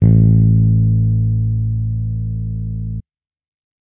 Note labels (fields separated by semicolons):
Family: bass; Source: electronic; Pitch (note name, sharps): A1; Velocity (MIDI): 100